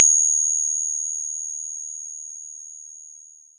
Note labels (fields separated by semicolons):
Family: mallet percussion; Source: electronic; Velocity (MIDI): 75; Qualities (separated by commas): bright, distorted, non-linear envelope